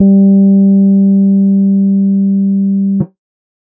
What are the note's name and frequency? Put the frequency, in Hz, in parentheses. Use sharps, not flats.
G3 (196 Hz)